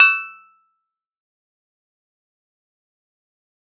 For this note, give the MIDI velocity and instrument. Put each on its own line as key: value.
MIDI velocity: 100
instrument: electronic keyboard